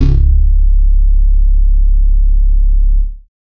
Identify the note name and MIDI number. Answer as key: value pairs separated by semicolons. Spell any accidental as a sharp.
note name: C#1; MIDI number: 25